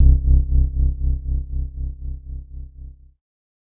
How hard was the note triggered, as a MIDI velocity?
75